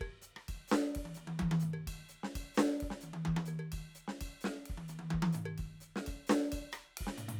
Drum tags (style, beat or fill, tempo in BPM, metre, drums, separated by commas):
Dominican merengue, beat, 130 BPM, 4/4, ride, ride bell, hi-hat pedal, percussion, snare, cross-stick, high tom, mid tom, kick